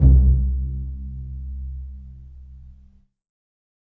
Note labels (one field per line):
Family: string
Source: acoustic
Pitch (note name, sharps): C2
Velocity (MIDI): 75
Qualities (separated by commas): dark, reverb